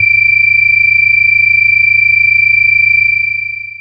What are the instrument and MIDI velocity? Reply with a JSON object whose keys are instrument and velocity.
{"instrument": "synthesizer bass", "velocity": 50}